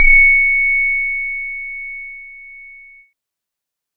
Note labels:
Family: keyboard; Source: electronic; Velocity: 100; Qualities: bright, distorted

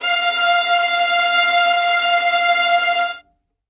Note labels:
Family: string; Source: acoustic; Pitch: F5; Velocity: 100; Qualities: bright, non-linear envelope, reverb

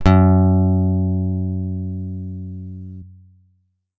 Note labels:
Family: guitar; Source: electronic; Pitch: F#2; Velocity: 127

